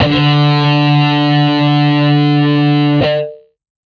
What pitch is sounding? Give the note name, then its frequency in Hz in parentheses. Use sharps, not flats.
D3 (146.8 Hz)